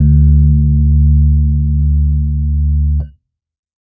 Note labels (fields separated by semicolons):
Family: keyboard; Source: electronic; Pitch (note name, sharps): D2; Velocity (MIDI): 50; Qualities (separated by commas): dark